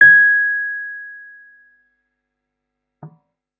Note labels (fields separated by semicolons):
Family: keyboard; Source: electronic; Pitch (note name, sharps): G#6; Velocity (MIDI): 50